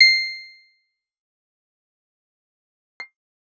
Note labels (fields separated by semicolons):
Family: guitar; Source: electronic; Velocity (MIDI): 127; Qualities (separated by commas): bright, fast decay, percussive